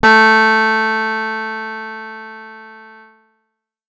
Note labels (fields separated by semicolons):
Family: guitar; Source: acoustic; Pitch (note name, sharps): A3; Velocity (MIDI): 50; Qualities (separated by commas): bright, distorted